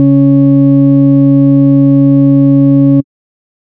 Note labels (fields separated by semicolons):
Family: bass; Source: synthesizer; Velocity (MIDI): 50; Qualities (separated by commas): dark, distorted